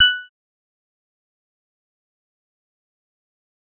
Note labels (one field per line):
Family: bass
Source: synthesizer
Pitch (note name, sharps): F#6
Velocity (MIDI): 75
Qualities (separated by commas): fast decay, percussive